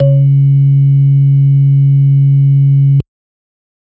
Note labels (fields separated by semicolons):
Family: organ; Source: electronic; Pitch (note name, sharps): C#3; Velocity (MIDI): 127